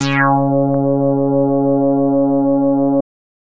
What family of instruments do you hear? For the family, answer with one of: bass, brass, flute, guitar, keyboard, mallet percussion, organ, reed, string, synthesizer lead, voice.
bass